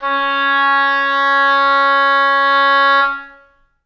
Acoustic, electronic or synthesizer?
acoustic